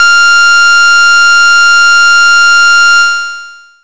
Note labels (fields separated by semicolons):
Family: bass; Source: synthesizer; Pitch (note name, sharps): F6; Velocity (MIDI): 75; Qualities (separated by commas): bright, distorted, long release